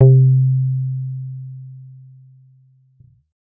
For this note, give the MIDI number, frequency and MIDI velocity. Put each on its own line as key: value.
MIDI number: 48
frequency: 130.8 Hz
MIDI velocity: 50